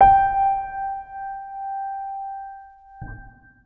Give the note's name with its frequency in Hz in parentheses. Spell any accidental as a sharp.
G5 (784 Hz)